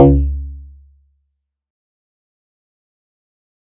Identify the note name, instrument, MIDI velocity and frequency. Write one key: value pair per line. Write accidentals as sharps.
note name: C#2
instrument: synthesizer guitar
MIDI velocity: 127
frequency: 69.3 Hz